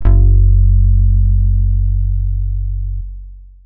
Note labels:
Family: guitar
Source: electronic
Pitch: F#1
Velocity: 75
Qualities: distorted, long release

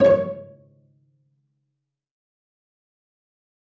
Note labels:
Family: string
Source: acoustic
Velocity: 75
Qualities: fast decay, percussive, reverb

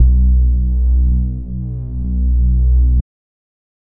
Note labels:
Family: bass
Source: synthesizer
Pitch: B1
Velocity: 75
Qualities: dark

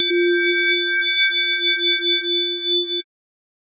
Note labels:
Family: mallet percussion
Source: synthesizer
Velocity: 100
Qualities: bright, multiphonic, non-linear envelope

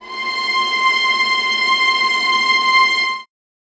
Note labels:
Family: string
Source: acoustic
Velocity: 75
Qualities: reverb

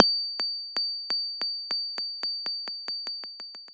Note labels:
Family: guitar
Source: electronic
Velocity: 127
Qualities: long release

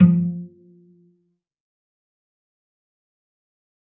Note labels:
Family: string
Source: acoustic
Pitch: F3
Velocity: 25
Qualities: dark, fast decay, percussive, reverb

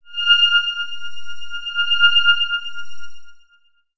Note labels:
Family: synthesizer lead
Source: synthesizer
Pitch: F6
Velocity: 50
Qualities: non-linear envelope

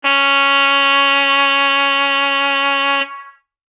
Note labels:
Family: brass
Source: acoustic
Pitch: C#4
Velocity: 127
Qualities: bright, distorted

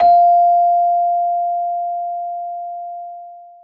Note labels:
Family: mallet percussion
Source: acoustic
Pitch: F5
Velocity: 100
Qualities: long release, reverb

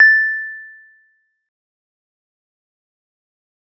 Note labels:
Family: guitar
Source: synthesizer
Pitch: A6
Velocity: 100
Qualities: dark, fast decay, percussive

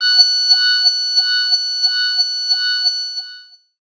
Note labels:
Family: voice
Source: synthesizer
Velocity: 25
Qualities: bright, long release, non-linear envelope, tempo-synced

